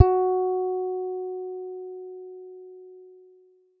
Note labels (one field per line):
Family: guitar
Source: acoustic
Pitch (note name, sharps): F#4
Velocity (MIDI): 25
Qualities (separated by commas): dark